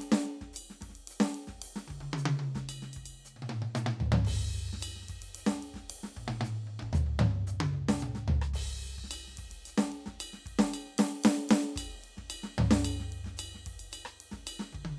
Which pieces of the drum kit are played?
crash, ride, ride bell, hi-hat pedal, snare, cross-stick, high tom, mid tom, floor tom and kick